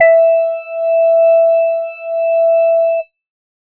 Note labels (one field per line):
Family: organ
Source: electronic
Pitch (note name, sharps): E5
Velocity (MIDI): 75